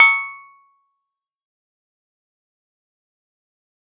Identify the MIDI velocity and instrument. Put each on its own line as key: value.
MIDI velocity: 75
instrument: electronic keyboard